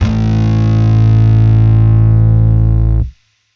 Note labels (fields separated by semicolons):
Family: bass; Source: electronic; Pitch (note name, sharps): A1; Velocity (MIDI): 75; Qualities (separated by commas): bright, distorted